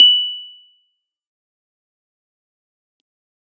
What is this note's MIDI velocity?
25